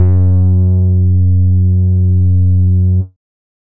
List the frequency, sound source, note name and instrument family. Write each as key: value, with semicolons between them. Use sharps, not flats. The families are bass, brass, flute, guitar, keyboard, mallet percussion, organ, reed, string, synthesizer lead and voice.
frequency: 92.5 Hz; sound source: synthesizer; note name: F#2; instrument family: bass